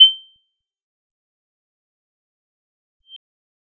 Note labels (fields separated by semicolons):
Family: bass; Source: synthesizer; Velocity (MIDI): 25; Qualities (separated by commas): bright, fast decay, percussive